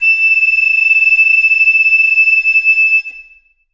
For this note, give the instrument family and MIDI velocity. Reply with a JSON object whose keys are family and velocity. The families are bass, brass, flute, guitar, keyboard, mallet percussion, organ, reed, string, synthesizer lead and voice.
{"family": "reed", "velocity": 127}